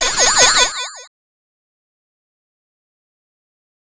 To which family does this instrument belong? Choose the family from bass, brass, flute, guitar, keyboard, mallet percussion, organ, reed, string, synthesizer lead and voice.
bass